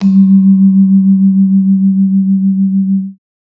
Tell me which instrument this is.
acoustic mallet percussion instrument